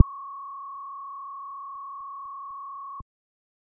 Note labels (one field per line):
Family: bass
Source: synthesizer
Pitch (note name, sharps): C#6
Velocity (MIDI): 50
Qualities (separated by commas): dark